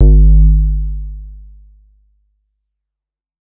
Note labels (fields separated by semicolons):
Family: bass; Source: synthesizer; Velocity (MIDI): 100; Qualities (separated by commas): dark